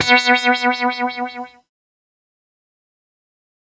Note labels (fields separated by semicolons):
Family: keyboard; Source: synthesizer; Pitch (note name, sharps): B3; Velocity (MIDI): 75; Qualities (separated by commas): distorted, fast decay